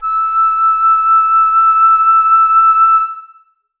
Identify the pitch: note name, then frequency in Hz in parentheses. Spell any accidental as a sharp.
E6 (1319 Hz)